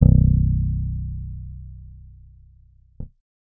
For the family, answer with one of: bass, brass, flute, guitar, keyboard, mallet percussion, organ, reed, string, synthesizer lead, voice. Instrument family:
bass